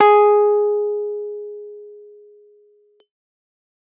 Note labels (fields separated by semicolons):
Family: keyboard; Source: electronic; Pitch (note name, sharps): G#4; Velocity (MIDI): 127